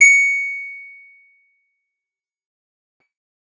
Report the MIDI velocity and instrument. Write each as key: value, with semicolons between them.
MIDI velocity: 127; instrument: acoustic guitar